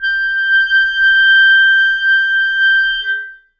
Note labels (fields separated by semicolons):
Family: reed; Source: acoustic; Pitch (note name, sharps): G6; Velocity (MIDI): 75; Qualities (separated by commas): reverb